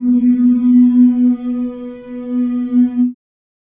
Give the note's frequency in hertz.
246.9 Hz